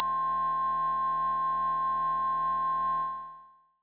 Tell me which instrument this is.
synthesizer bass